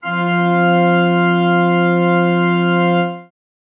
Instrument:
acoustic organ